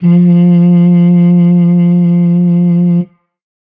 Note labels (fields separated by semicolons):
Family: brass; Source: acoustic; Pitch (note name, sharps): F3; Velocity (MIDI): 50